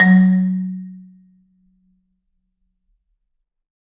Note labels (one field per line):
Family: mallet percussion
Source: acoustic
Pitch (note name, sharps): F#3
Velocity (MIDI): 100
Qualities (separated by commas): reverb